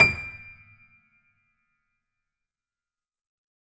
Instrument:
acoustic keyboard